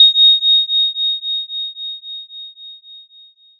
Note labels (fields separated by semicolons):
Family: mallet percussion; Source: electronic; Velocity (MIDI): 100; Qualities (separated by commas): bright, multiphonic